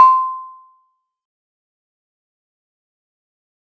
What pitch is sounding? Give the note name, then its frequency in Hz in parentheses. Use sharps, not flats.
C6 (1047 Hz)